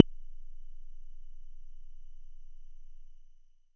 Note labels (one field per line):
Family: bass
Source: synthesizer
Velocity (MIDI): 50